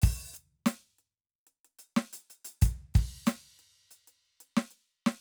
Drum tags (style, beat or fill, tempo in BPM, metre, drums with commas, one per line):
hip-hop
beat
92 BPM
4/4
crash, closed hi-hat, open hi-hat, hi-hat pedal, snare, kick